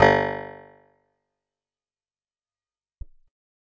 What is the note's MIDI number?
31